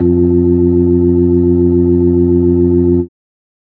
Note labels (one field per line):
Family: organ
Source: electronic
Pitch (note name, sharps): F2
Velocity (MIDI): 100